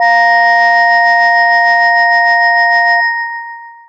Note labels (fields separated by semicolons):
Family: mallet percussion; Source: electronic; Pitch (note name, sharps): A#3; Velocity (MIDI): 100; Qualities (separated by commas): bright, long release